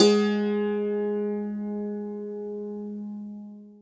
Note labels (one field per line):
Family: guitar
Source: acoustic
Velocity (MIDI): 25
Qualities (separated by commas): long release, reverb